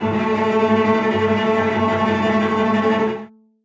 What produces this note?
acoustic string instrument